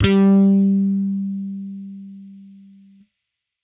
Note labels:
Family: bass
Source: electronic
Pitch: G3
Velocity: 127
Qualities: distorted

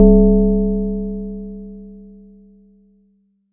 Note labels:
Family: mallet percussion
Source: acoustic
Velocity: 100

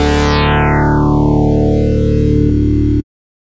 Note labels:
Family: bass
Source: synthesizer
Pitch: D1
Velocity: 100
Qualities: bright, distorted

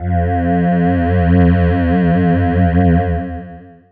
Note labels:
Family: voice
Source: synthesizer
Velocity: 25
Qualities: distorted, long release

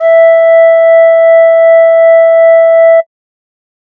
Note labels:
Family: flute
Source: synthesizer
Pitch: E5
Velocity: 100

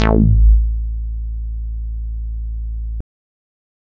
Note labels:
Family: bass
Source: synthesizer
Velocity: 50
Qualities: distorted

